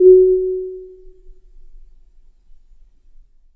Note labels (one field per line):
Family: mallet percussion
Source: acoustic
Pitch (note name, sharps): F#4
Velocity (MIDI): 25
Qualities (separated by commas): dark, reverb